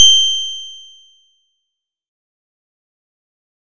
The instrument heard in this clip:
synthesizer guitar